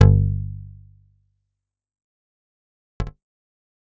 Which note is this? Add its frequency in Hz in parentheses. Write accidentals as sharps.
G1 (49 Hz)